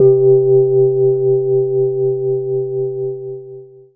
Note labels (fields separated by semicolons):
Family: keyboard; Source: electronic; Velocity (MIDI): 75; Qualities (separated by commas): long release, reverb